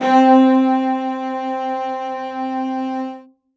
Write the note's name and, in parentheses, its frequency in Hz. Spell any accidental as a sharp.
C4 (261.6 Hz)